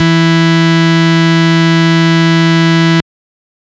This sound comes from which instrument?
electronic organ